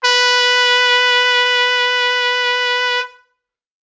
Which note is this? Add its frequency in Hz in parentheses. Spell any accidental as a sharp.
B4 (493.9 Hz)